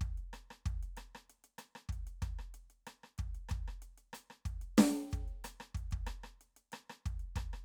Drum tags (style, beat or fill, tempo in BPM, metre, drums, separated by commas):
Afrobeat, beat, 94 BPM, 4/4, closed hi-hat, open hi-hat, hi-hat pedal, snare, cross-stick, kick